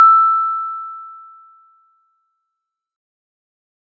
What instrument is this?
acoustic mallet percussion instrument